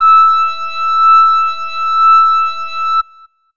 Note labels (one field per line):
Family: flute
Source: acoustic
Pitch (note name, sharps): E6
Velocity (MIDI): 127